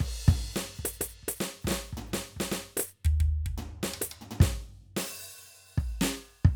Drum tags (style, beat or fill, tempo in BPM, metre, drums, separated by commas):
swing, beat, 110 BPM, 4/4, crash, open hi-hat, hi-hat pedal, percussion, snare, high tom, mid tom, floor tom, kick